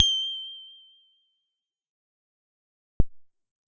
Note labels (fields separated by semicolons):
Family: bass; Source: synthesizer; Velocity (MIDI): 75; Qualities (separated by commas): fast decay